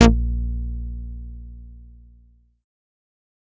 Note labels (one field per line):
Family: bass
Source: synthesizer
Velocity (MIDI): 50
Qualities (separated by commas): distorted, fast decay